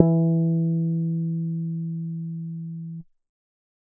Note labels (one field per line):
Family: bass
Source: synthesizer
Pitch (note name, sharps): E3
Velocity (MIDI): 75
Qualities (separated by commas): dark, reverb